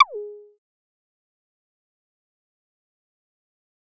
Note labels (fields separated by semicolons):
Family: bass; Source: synthesizer; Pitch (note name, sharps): G#4; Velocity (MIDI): 50; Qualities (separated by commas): fast decay, percussive